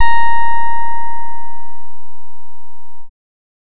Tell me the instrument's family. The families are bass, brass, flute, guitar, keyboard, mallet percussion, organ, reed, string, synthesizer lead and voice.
bass